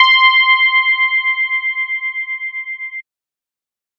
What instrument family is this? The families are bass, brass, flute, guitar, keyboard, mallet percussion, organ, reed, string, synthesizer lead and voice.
bass